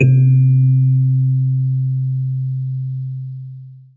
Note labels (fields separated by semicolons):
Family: mallet percussion; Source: acoustic; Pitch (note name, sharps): C3; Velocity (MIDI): 50; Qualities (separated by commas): dark, long release, reverb